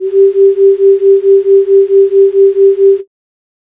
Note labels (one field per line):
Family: flute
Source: synthesizer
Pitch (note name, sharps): G4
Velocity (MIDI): 75